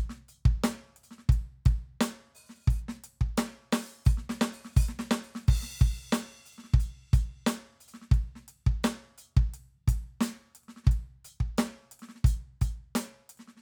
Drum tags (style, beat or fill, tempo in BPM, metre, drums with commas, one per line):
rock
beat
88 BPM
4/4
crash, closed hi-hat, open hi-hat, hi-hat pedal, snare, kick